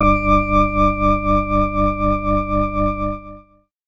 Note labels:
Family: organ; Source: electronic; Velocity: 100; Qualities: distorted

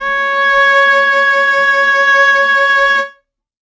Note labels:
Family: string; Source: acoustic; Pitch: C#5; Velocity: 50; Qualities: reverb

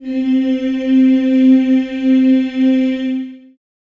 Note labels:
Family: voice; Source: acoustic; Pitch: C4; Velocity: 50; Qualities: long release, reverb

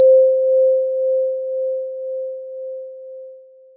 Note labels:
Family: mallet percussion; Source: acoustic; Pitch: C5; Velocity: 75; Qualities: long release

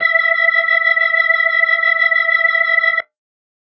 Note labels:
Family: organ; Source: electronic; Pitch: E5; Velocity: 75

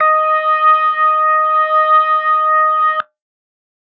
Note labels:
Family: organ; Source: electronic; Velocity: 25

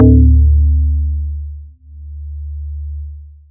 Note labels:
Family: guitar; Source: synthesizer; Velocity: 50; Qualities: dark, long release

